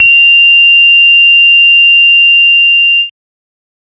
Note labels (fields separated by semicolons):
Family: bass; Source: synthesizer; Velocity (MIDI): 25; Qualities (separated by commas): bright, distorted, multiphonic